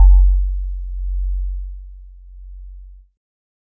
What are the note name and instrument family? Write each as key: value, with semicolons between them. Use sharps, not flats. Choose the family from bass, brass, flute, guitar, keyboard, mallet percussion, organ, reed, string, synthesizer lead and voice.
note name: F#1; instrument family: keyboard